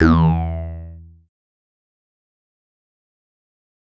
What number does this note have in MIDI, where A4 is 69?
40